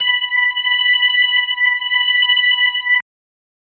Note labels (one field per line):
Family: organ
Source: electronic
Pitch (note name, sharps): B5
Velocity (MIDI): 50